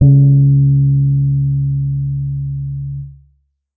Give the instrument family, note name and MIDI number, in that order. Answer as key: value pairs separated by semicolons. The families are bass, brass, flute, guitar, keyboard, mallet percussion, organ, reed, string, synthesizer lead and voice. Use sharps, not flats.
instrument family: keyboard; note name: C#3; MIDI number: 49